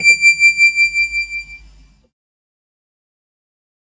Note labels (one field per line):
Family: keyboard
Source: synthesizer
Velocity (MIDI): 127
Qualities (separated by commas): fast decay